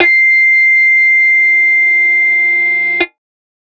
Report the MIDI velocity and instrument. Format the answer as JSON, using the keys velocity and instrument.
{"velocity": 127, "instrument": "electronic guitar"}